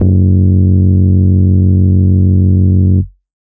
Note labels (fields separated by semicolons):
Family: organ; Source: electronic; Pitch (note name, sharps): F#1; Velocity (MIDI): 100